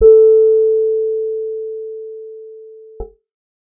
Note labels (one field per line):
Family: guitar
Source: acoustic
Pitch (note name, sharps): A4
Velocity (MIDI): 25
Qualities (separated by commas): dark